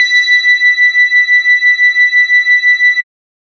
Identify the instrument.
synthesizer bass